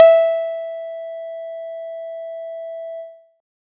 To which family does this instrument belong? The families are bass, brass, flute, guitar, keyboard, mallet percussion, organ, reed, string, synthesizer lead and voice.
guitar